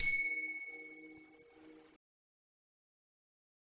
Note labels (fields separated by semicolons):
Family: guitar; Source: electronic; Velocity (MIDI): 127; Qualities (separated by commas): bright, fast decay, percussive, reverb